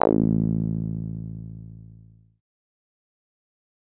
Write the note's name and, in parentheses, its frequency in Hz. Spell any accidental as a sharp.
A1 (55 Hz)